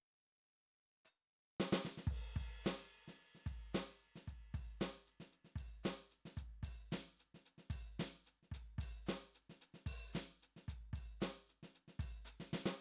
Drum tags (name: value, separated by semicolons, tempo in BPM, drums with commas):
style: funk; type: beat; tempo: 112 BPM; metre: 4/4; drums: crash, closed hi-hat, open hi-hat, hi-hat pedal, snare, kick